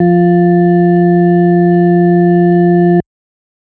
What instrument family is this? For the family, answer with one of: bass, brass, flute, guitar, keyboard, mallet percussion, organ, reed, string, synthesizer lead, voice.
organ